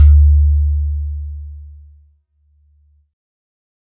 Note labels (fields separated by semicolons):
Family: keyboard; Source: synthesizer; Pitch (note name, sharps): D2; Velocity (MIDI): 25